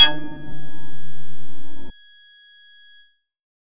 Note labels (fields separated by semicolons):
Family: bass; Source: synthesizer; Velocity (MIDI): 75